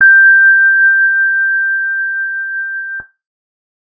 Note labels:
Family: guitar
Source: electronic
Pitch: G6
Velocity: 50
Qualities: reverb

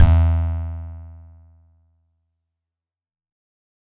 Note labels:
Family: guitar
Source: acoustic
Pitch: E2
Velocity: 127

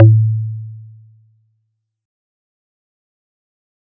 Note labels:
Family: mallet percussion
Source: acoustic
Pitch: A2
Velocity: 50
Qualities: dark, fast decay

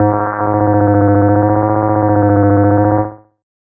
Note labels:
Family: bass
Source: synthesizer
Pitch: G#2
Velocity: 100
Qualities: distorted, tempo-synced

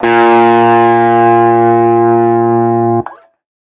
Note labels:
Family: guitar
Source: electronic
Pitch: A#2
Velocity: 100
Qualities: distorted

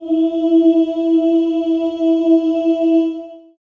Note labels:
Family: voice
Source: acoustic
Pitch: E4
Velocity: 50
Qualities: long release, reverb

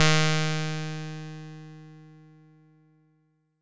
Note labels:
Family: bass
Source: synthesizer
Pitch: D#3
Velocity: 25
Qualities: bright, distorted

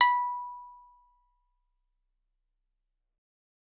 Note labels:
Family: guitar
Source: acoustic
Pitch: B5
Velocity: 127

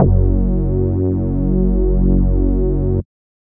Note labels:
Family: bass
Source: synthesizer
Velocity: 75

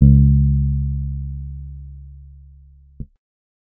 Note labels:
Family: bass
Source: synthesizer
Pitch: C#2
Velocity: 50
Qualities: dark

